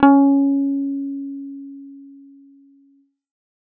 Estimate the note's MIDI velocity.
25